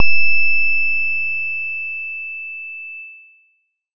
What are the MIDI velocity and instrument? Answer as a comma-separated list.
75, synthesizer bass